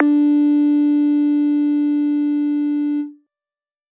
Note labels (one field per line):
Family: bass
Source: synthesizer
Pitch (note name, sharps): D4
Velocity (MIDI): 25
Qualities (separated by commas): distorted